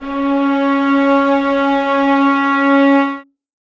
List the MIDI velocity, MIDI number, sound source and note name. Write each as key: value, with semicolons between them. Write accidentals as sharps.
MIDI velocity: 25; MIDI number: 61; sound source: acoustic; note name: C#4